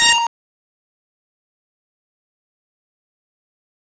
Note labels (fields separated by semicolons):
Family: bass; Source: synthesizer; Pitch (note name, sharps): A#5; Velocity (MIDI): 75; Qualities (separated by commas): bright, distorted, fast decay, percussive